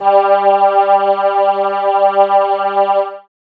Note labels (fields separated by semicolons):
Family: keyboard; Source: synthesizer; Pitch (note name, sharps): G3; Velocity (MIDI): 50